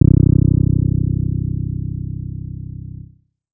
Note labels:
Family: bass; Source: synthesizer; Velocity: 75; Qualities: dark

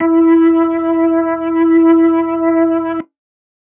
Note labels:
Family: organ; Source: electronic; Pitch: E4; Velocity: 50

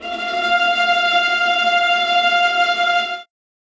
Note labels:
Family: string; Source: acoustic; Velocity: 75; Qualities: bright, non-linear envelope, reverb

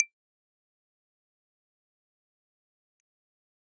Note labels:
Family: keyboard; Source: electronic; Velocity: 127; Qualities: fast decay, percussive

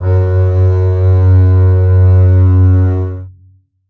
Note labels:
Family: string; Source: acoustic; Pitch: F#2; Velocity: 25; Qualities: long release, reverb

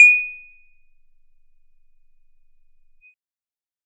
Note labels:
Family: bass; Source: synthesizer; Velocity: 75; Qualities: bright, percussive

